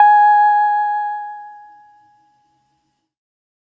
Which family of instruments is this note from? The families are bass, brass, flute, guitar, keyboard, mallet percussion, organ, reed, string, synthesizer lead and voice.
keyboard